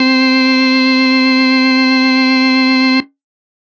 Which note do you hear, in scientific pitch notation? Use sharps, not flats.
C4